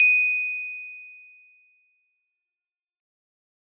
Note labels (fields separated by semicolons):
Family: keyboard; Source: acoustic; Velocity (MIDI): 127; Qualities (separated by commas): bright, fast decay